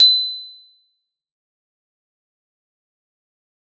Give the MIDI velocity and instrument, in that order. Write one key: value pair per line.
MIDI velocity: 127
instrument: acoustic guitar